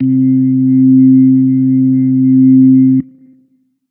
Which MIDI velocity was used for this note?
50